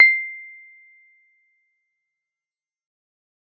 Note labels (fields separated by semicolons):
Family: keyboard; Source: electronic; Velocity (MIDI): 50; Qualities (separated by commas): fast decay, percussive